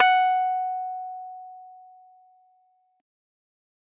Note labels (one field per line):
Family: keyboard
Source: electronic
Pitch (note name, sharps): F#5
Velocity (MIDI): 100